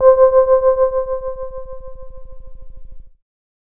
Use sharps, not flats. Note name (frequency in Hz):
C5 (523.3 Hz)